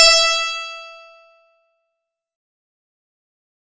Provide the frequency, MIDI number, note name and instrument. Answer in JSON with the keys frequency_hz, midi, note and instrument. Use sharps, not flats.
{"frequency_hz": 659.3, "midi": 76, "note": "E5", "instrument": "acoustic guitar"}